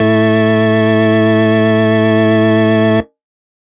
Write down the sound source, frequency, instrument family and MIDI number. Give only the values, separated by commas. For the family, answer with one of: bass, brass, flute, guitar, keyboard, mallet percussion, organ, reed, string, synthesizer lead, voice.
electronic, 110 Hz, organ, 45